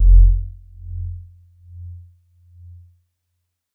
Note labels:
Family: mallet percussion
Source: electronic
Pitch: F1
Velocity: 25

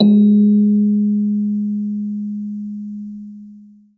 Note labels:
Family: mallet percussion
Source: acoustic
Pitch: G#3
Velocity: 25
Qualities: dark, long release, reverb

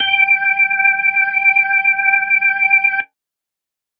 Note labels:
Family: organ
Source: electronic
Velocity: 25

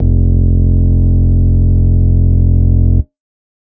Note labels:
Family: organ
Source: electronic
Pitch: F1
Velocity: 75

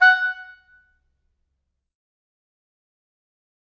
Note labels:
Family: reed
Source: acoustic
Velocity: 127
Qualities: fast decay, percussive, reverb

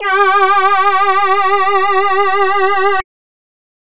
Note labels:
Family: voice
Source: synthesizer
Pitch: G4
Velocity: 75

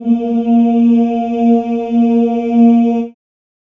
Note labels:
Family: voice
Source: acoustic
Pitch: A#3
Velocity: 50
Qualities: dark, reverb

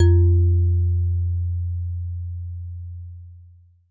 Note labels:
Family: mallet percussion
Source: acoustic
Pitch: F2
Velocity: 75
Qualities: long release

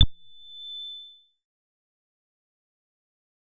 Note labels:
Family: bass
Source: synthesizer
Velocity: 50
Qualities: distorted, fast decay

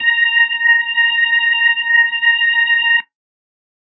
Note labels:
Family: organ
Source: electronic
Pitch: A#5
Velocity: 100

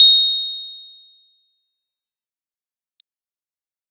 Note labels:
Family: keyboard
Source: electronic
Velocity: 50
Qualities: bright, fast decay

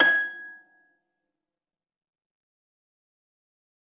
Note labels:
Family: string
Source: acoustic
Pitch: G#6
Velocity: 25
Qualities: fast decay, percussive, reverb

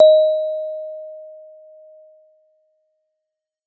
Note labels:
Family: mallet percussion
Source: acoustic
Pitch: D#5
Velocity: 100

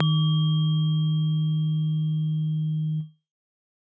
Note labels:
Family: keyboard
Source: acoustic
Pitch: D#3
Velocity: 50

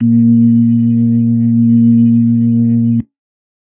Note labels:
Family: organ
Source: electronic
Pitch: A#2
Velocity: 100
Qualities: dark

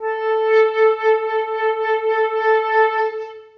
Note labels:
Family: flute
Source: acoustic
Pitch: A4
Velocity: 25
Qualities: long release, reverb

